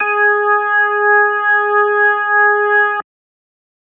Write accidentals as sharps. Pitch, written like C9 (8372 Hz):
G#4 (415.3 Hz)